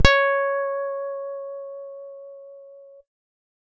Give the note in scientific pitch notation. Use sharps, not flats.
C#5